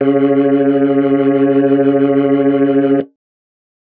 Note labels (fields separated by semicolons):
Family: organ; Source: electronic; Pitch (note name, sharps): C#3; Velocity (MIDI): 127; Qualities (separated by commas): distorted